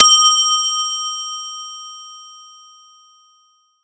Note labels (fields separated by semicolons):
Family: mallet percussion; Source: acoustic; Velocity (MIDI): 127; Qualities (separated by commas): bright, multiphonic